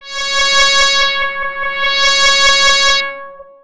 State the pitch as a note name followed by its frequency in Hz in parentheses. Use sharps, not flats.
C#5 (554.4 Hz)